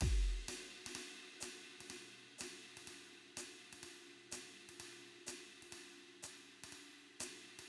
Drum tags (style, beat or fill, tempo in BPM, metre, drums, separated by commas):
jazz, beat, 125 BPM, 4/4, crash, ride, hi-hat pedal, kick